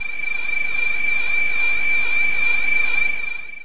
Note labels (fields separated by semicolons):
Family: voice; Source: synthesizer; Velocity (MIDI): 25; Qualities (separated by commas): distorted, long release